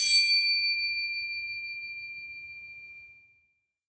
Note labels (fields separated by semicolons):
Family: mallet percussion; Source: acoustic; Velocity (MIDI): 25; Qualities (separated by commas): reverb